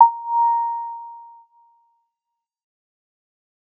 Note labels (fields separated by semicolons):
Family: bass; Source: synthesizer; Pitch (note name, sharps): A#5; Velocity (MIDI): 50; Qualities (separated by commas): fast decay